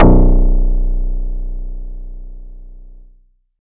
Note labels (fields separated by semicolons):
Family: guitar; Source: acoustic; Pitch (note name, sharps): B0; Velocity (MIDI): 50